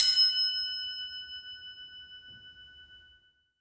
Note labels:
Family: mallet percussion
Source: acoustic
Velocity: 127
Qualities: bright, reverb

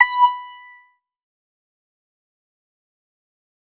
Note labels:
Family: bass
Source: synthesizer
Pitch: B5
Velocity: 75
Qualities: distorted, fast decay, percussive

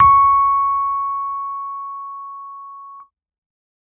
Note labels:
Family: keyboard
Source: electronic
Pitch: C#6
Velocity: 100

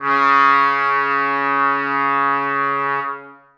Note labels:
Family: brass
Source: acoustic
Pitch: C#3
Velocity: 100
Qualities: bright, reverb

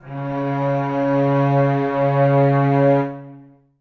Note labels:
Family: string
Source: acoustic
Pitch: C#3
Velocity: 25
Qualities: long release, reverb

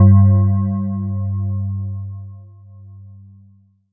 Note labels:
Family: mallet percussion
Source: electronic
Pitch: G2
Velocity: 50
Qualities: long release

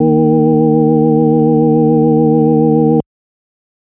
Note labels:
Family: organ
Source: electronic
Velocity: 127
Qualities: multiphonic

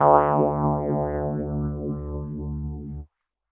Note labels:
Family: keyboard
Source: electronic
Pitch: D2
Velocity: 100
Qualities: distorted, non-linear envelope

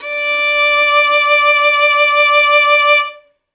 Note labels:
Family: string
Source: acoustic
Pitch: D5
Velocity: 50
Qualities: bright, reverb

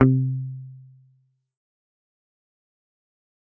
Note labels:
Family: guitar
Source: electronic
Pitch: C3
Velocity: 75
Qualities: fast decay

